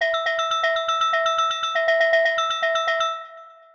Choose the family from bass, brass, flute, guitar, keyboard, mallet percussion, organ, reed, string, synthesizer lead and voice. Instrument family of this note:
mallet percussion